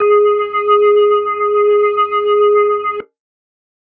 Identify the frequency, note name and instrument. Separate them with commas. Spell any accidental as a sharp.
415.3 Hz, G#4, electronic organ